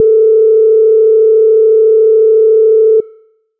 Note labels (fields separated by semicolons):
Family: bass; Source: synthesizer; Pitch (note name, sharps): A4; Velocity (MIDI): 75; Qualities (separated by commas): dark